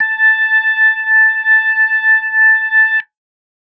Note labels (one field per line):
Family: organ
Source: electronic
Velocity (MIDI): 75